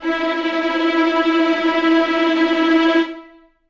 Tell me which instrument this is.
acoustic string instrument